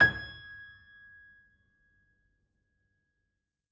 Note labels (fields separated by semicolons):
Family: keyboard; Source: acoustic; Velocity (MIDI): 100; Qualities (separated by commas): percussive